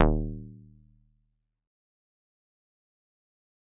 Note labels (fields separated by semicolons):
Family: mallet percussion; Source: acoustic; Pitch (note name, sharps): D#1; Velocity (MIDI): 75; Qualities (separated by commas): fast decay, percussive